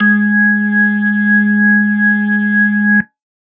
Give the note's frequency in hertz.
207.7 Hz